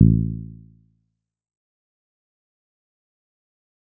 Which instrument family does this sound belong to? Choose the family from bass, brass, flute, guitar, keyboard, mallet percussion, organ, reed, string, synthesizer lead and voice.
bass